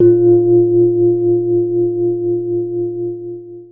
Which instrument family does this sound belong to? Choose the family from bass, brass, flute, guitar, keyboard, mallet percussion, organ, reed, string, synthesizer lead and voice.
keyboard